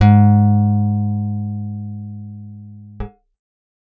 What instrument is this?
acoustic guitar